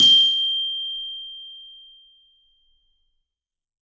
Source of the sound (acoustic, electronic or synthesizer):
acoustic